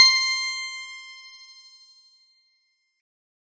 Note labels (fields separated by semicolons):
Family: synthesizer lead; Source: synthesizer; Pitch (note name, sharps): C6; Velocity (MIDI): 25; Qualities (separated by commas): bright, distorted